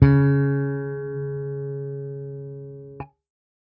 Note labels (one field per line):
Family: bass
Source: electronic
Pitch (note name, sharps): C#3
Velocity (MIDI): 127